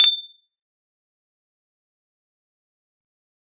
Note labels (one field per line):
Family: guitar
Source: electronic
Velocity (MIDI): 75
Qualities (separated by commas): bright, fast decay, percussive